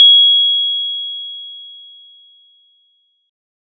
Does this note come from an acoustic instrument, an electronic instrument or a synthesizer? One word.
acoustic